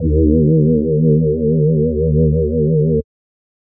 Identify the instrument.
synthesizer voice